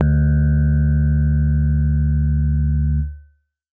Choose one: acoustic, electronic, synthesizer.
acoustic